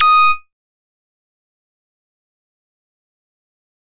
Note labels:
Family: bass; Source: synthesizer; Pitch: D#6; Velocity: 127; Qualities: fast decay, percussive

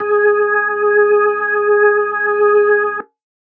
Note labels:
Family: organ; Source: electronic; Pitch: G#4; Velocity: 50

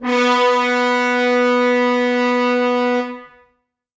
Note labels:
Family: brass; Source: acoustic; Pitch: B3; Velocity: 127; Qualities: reverb

